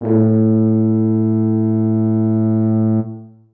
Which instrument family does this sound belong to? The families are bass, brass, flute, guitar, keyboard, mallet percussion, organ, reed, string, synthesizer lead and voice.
brass